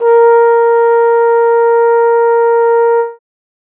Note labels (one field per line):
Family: brass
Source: acoustic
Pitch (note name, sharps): A#4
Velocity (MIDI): 50